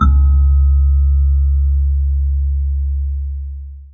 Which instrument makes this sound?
acoustic mallet percussion instrument